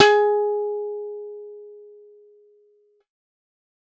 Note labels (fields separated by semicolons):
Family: guitar; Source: synthesizer; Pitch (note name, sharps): G#4; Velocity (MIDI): 25